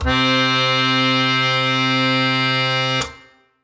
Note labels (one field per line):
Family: reed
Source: acoustic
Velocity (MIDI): 75